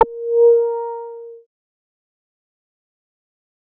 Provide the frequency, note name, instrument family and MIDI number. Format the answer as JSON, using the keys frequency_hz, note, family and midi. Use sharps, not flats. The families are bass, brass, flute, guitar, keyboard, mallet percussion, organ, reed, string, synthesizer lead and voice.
{"frequency_hz": 466.2, "note": "A#4", "family": "bass", "midi": 70}